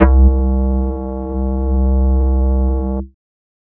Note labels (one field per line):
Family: flute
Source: synthesizer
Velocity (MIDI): 127